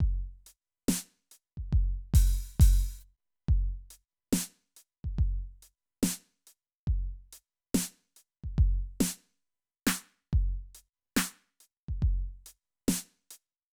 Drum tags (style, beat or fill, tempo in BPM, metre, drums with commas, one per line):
hip-hop
beat
70 BPM
4/4
crash, ride, closed hi-hat, open hi-hat, hi-hat pedal, snare, kick